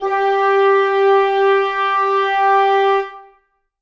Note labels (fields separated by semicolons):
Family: reed; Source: acoustic; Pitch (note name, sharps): G4; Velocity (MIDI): 100; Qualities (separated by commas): reverb